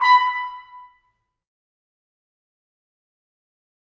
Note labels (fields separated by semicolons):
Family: brass; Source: acoustic; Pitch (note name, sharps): B5; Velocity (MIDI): 75; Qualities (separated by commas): fast decay, reverb